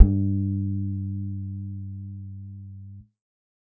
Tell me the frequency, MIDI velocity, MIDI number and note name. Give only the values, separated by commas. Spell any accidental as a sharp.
98 Hz, 25, 43, G2